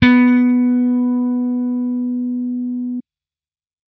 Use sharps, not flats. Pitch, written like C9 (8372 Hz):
B3 (246.9 Hz)